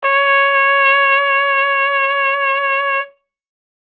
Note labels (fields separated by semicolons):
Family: brass; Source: acoustic; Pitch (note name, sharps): C#5; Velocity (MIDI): 100; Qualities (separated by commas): bright